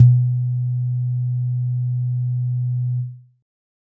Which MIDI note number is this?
47